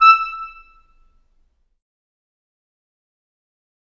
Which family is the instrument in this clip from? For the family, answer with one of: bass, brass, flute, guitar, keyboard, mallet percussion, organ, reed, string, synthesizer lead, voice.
reed